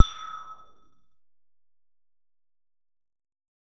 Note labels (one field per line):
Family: bass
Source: synthesizer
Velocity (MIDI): 25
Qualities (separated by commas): distorted, percussive